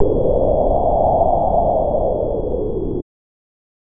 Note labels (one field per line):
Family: bass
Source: synthesizer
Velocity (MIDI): 25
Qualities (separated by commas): distorted